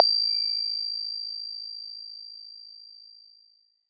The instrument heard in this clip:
electronic mallet percussion instrument